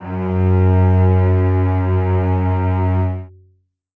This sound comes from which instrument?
acoustic string instrument